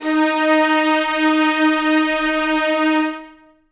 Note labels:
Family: string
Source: acoustic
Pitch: D#4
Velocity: 100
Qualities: reverb

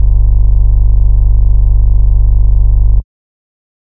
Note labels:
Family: bass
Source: synthesizer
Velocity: 75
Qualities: dark, distorted

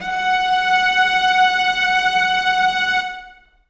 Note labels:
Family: string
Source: acoustic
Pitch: F#5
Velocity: 75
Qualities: reverb

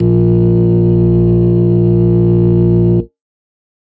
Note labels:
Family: organ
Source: electronic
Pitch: A#1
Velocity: 100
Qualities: distorted

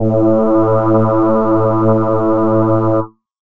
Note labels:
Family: voice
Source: synthesizer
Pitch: A2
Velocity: 75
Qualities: multiphonic

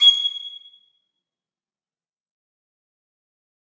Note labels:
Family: flute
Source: acoustic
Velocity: 127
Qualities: bright, fast decay, percussive, reverb

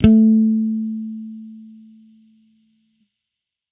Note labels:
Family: bass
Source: electronic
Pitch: A3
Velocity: 25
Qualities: distorted

